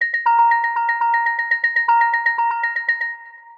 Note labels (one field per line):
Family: mallet percussion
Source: synthesizer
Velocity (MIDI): 75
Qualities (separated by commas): long release, multiphonic, percussive, tempo-synced